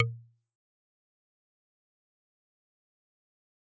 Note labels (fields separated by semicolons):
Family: mallet percussion; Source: acoustic; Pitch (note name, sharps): A#2; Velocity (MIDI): 75; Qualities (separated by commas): fast decay, percussive